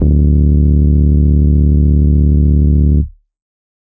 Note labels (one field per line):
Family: organ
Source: electronic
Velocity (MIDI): 100